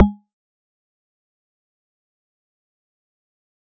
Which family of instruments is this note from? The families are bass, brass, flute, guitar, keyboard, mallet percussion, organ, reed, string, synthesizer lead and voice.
mallet percussion